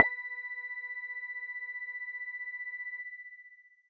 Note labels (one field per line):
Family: mallet percussion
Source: electronic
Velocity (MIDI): 75